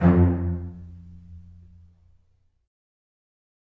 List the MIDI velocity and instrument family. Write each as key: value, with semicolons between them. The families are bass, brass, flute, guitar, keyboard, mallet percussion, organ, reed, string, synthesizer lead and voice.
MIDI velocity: 25; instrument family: string